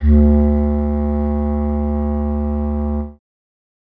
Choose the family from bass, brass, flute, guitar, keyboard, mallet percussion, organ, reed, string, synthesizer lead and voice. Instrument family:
reed